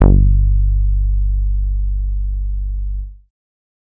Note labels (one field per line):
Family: bass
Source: synthesizer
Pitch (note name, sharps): G1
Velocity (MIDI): 100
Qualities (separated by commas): dark